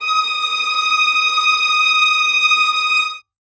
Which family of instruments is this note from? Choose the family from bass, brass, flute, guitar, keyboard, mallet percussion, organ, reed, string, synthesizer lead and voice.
string